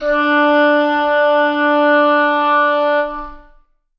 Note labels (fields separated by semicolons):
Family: reed; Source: acoustic; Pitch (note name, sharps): D4; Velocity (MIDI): 25; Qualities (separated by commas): long release, reverb